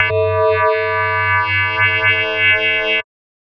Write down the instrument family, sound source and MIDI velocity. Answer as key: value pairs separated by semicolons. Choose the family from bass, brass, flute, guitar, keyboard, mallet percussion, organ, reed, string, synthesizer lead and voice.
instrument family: mallet percussion; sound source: synthesizer; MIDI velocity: 127